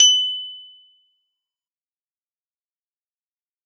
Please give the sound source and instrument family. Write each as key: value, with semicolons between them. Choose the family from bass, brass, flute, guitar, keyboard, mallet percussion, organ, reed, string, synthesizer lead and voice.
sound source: acoustic; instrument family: guitar